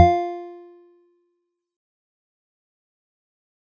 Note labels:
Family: mallet percussion; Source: acoustic; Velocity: 127; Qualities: fast decay, percussive

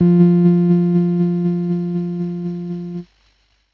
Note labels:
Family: keyboard; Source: electronic; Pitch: F3; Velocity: 25; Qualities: dark, distorted, tempo-synced

